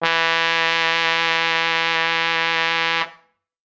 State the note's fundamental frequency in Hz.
164.8 Hz